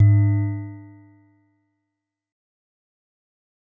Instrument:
acoustic mallet percussion instrument